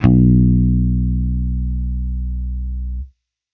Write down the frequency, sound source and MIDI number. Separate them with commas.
61.74 Hz, electronic, 35